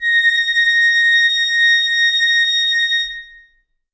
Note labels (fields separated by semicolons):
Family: reed; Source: acoustic; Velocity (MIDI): 100; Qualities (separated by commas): reverb